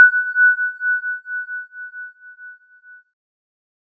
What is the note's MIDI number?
90